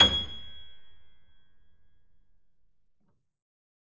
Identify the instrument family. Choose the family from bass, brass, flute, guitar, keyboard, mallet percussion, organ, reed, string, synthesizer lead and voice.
keyboard